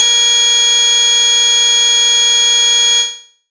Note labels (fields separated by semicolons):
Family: bass; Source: synthesizer; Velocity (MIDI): 75; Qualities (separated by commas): bright, distorted